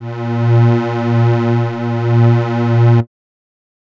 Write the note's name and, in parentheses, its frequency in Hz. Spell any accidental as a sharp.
A#2 (116.5 Hz)